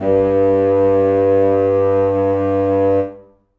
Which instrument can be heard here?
acoustic reed instrument